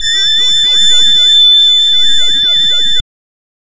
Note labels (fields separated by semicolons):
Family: reed; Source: synthesizer; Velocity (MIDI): 75; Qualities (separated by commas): bright, distorted, non-linear envelope